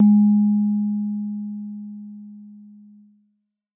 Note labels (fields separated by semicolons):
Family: mallet percussion; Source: acoustic; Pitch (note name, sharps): G#3; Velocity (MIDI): 127